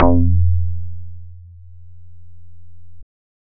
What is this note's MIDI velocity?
50